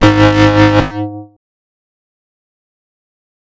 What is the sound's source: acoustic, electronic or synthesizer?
synthesizer